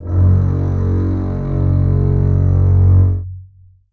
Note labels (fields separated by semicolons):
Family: string; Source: acoustic; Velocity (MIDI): 50; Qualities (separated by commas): long release, reverb